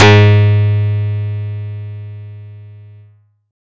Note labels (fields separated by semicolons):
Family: guitar; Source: acoustic; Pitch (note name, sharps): G#2; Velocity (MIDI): 100; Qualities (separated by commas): bright